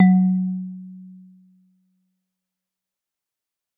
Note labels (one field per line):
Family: mallet percussion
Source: acoustic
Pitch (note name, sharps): F#3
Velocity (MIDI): 127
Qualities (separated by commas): dark, fast decay, reverb